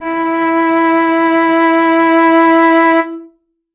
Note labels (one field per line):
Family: string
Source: acoustic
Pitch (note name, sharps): E4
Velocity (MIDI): 25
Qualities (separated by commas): reverb